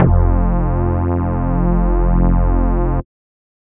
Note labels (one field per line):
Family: bass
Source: synthesizer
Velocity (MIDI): 100